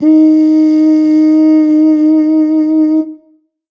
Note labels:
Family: brass; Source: acoustic; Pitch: D#4; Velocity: 50

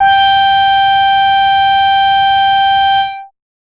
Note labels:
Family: bass; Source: synthesizer; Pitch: G5; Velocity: 100; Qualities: bright, distorted

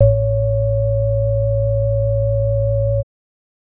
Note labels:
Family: organ; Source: electronic; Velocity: 25; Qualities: multiphonic

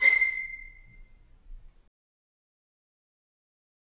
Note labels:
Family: string; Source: acoustic; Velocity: 75; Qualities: bright, fast decay, reverb

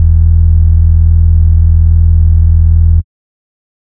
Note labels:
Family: bass; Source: synthesizer; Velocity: 25; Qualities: dark, distorted

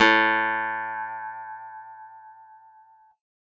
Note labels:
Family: guitar; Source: acoustic; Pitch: A2; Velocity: 50; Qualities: bright

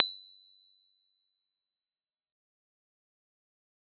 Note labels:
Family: keyboard; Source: electronic; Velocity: 50; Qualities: bright, fast decay, percussive

